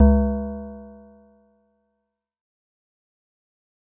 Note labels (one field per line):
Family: mallet percussion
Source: acoustic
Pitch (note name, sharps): C#2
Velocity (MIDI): 100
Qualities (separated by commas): fast decay